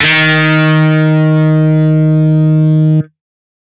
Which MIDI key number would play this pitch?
51